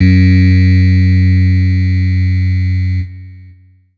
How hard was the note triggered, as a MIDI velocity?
75